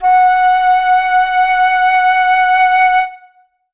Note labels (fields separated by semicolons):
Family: flute; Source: acoustic; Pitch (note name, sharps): F#5; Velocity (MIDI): 127; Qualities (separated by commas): reverb